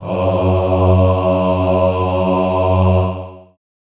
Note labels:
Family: voice; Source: acoustic; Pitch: F#2; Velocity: 75; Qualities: long release, reverb

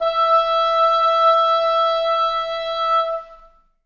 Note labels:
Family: reed; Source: acoustic; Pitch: E5; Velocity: 100; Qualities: reverb

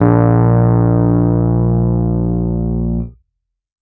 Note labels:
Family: keyboard; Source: electronic; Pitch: A#1; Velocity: 127; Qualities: distorted

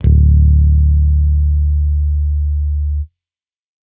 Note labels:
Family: bass; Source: electronic; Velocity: 25

